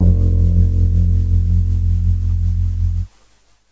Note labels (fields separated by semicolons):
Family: keyboard; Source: electronic; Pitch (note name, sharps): F1; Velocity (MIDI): 25; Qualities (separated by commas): dark